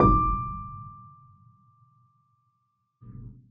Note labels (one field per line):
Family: keyboard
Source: acoustic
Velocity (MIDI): 50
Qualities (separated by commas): dark, reverb